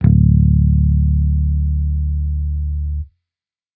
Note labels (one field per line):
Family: bass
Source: electronic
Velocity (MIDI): 25